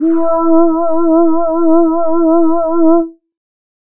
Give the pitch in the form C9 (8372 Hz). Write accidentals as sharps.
E4 (329.6 Hz)